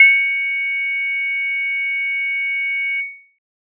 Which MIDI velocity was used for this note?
127